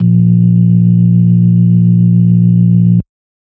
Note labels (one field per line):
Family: organ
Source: electronic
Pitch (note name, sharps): A#1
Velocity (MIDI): 75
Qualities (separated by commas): dark, distorted